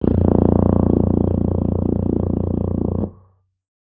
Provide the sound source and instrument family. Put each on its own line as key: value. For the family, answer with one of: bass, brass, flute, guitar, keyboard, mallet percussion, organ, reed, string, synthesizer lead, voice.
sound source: acoustic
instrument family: brass